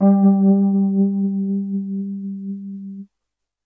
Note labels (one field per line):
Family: keyboard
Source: electronic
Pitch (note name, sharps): G3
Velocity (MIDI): 75